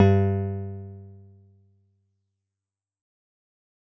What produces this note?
synthesizer guitar